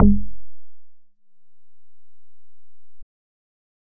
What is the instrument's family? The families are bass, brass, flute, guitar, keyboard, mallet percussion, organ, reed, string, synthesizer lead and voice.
bass